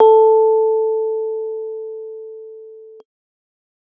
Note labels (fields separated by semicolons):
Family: keyboard; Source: electronic; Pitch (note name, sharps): A4; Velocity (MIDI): 25